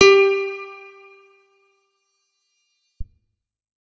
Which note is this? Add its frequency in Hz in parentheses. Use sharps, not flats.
G4 (392 Hz)